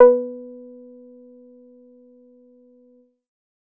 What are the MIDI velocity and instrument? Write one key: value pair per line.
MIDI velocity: 50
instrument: synthesizer bass